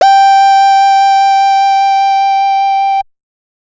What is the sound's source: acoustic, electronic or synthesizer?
synthesizer